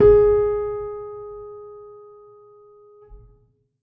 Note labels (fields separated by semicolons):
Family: keyboard; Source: acoustic; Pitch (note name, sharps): G#4; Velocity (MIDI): 75; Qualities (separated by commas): reverb